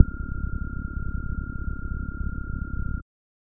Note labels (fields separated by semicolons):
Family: bass; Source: synthesizer; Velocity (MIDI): 100; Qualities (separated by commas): dark